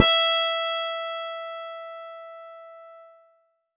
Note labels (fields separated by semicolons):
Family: keyboard; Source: electronic; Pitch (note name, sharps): E5; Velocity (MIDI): 75